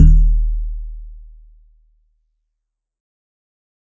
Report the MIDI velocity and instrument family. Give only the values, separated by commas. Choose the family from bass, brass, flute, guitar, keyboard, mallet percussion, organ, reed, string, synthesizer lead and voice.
50, guitar